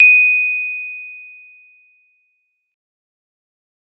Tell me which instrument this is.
acoustic mallet percussion instrument